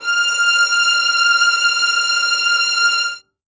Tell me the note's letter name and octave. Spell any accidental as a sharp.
F6